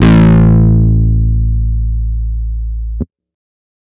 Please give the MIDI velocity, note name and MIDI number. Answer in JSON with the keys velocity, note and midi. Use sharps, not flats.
{"velocity": 100, "note": "A1", "midi": 33}